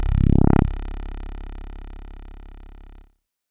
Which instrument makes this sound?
synthesizer keyboard